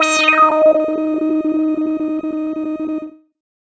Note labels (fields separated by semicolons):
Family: bass; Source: synthesizer; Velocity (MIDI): 50; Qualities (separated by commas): distorted, non-linear envelope